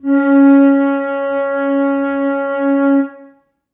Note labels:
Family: flute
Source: acoustic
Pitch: C#4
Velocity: 50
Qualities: reverb

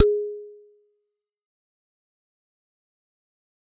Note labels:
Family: mallet percussion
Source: acoustic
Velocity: 75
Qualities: fast decay, percussive

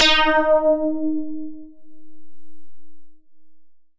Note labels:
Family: synthesizer lead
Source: synthesizer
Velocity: 127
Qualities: long release

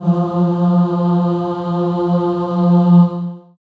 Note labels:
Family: voice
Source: acoustic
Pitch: F3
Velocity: 50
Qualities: long release, reverb

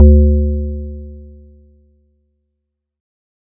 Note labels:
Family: keyboard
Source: electronic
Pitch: D2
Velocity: 127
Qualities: dark

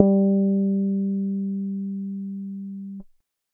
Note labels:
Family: bass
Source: synthesizer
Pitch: G3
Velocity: 50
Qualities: dark, reverb

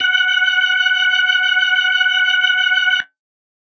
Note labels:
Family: organ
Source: electronic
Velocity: 100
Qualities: reverb

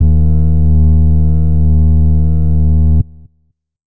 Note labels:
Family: flute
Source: acoustic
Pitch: D#2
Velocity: 25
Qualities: dark

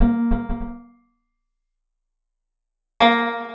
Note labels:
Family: guitar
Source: acoustic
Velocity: 25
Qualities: percussive, reverb

